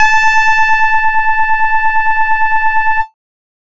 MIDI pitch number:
81